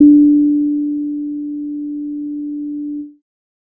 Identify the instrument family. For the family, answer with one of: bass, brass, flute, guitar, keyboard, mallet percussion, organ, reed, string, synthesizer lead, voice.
bass